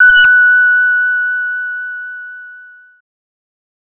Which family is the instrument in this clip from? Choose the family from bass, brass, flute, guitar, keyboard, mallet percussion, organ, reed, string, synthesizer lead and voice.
bass